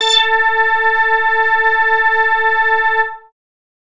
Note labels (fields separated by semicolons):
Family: bass; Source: synthesizer; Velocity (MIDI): 75; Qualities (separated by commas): distorted